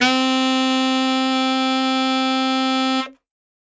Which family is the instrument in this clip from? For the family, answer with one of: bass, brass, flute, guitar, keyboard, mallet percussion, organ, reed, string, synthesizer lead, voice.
reed